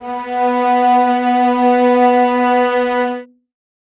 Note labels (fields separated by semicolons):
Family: string; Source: acoustic; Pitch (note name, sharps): B3; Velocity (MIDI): 75; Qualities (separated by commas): reverb